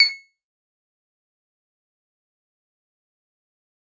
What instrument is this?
synthesizer guitar